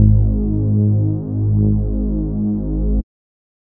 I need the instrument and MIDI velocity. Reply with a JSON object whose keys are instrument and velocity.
{"instrument": "synthesizer bass", "velocity": 25}